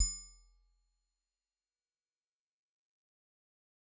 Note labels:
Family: mallet percussion; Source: acoustic; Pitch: F1; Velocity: 100; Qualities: fast decay, percussive

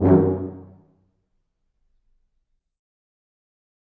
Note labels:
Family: brass; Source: acoustic; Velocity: 127; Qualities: dark, fast decay, reverb

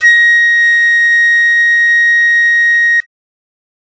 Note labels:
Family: flute; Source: acoustic; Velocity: 100; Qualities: bright

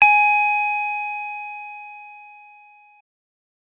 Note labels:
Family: keyboard; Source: electronic; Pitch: G#5; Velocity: 50; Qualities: distorted

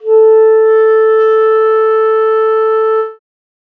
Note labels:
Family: reed; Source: acoustic; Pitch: A4; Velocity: 75

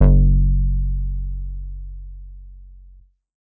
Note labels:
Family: bass; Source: synthesizer; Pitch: F#1; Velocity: 127; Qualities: dark

